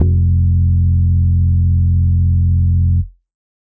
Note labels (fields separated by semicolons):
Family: organ; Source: electronic; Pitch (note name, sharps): F1; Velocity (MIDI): 25